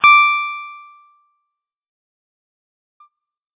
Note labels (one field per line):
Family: guitar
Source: electronic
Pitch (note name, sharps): D6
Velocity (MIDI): 75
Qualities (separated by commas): fast decay